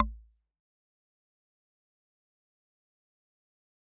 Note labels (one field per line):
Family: mallet percussion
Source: acoustic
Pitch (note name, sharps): A1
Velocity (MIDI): 50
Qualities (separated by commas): fast decay, percussive